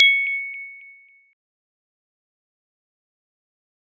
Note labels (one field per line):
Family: mallet percussion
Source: acoustic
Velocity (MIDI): 25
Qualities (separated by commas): fast decay